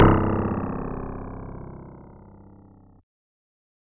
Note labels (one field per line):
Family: synthesizer lead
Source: synthesizer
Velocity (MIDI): 75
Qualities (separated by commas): bright, distorted